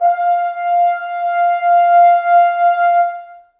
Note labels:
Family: brass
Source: acoustic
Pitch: F5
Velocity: 75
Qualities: reverb

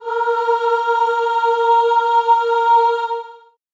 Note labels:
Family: voice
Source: acoustic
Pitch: A#4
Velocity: 100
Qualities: reverb

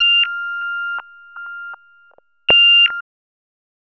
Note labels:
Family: bass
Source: synthesizer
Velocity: 75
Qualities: tempo-synced

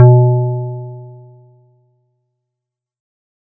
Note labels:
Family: keyboard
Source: electronic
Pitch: B2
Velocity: 100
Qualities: fast decay

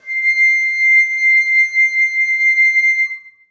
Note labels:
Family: flute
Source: acoustic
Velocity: 25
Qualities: reverb

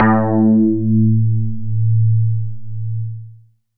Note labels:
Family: synthesizer lead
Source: synthesizer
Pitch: A2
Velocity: 50

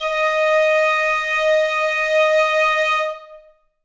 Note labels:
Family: flute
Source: acoustic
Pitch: D#5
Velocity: 75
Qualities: reverb

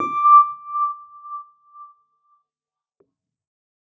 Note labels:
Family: keyboard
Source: electronic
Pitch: D6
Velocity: 75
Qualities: fast decay

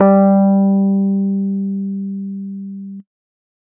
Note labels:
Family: keyboard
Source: electronic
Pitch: G3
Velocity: 50

